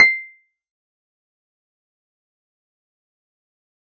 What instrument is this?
acoustic guitar